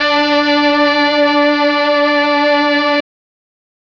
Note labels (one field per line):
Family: brass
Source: electronic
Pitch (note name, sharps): D4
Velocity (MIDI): 127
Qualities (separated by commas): bright